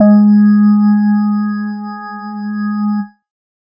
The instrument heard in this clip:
electronic organ